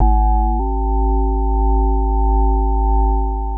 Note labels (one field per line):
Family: mallet percussion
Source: synthesizer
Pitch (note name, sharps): G#1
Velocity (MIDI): 127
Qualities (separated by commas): long release, multiphonic